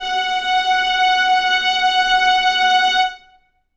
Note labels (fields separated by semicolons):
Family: string; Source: acoustic; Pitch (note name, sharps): F#5; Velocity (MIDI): 50; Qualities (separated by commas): reverb